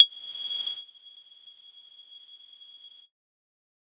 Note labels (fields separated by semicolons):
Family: mallet percussion; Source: electronic; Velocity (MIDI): 100; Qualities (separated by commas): bright, non-linear envelope